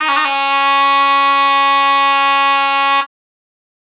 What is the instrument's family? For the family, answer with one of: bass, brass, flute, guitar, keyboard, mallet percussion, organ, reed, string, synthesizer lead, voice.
reed